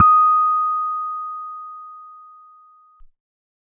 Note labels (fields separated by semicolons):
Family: keyboard; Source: electronic; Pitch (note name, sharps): D#6; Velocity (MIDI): 75